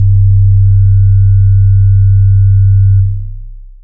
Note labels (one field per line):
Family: synthesizer lead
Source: synthesizer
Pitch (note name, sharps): C1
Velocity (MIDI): 75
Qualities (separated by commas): long release